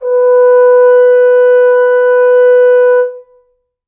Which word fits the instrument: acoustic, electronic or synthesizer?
acoustic